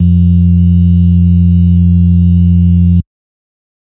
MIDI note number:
41